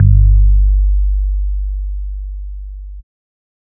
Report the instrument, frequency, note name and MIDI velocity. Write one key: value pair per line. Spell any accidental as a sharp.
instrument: synthesizer bass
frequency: 49 Hz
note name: G1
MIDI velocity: 50